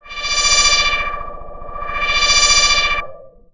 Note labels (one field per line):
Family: bass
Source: synthesizer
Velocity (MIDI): 25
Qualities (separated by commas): tempo-synced